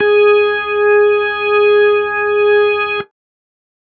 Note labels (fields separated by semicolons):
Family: organ; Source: electronic; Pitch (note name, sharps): G#4; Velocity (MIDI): 25